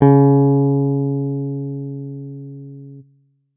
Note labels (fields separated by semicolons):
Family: guitar; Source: electronic; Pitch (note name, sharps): C#3; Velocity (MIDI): 25